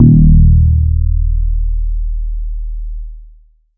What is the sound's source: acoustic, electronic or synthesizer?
synthesizer